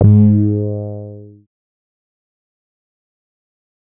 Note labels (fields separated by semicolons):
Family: bass; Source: synthesizer; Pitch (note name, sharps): G#2; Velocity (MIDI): 50; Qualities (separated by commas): distorted, fast decay